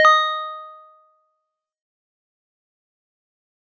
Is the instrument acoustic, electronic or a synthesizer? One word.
acoustic